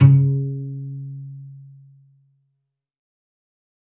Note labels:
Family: string; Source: acoustic; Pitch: C#3; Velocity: 50; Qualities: dark, reverb

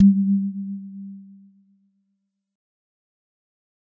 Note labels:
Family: mallet percussion; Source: acoustic; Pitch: G3; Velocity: 50; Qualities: dark, fast decay

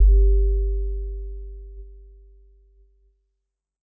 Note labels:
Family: keyboard; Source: electronic; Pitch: G1; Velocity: 50; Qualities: dark

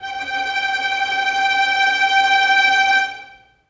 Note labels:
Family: string; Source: acoustic; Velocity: 50; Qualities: non-linear envelope, reverb

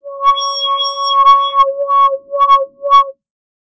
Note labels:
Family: bass; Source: synthesizer; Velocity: 50; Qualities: distorted, non-linear envelope

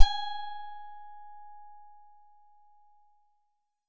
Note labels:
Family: guitar; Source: synthesizer; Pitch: G#5; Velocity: 75; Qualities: percussive

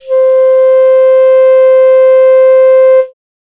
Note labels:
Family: reed; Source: acoustic; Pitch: C5; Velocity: 25

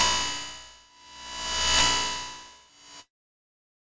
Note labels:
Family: guitar; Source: electronic; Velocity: 127; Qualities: bright, distorted

